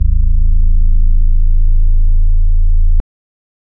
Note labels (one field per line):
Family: organ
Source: electronic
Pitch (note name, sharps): A0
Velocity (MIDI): 25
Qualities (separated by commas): dark